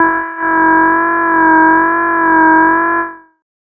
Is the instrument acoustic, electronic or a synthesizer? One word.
synthesizer